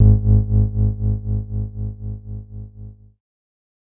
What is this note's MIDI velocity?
127